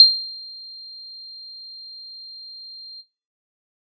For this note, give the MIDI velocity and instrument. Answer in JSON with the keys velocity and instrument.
{"velocity": 25, "instrument": "synthesizer bass"}